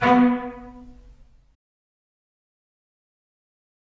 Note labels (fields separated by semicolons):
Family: string; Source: acoustic; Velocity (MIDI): 75; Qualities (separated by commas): fast decay, reverb